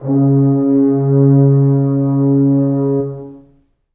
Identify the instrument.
acoustic brass instrument